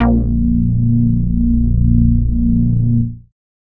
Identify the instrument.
synthesizer bass